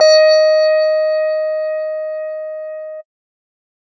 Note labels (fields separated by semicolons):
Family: bass; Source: synthesizer; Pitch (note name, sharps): D#5; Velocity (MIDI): 127; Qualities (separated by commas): distorted